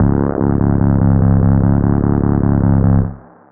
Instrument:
synthesizer bass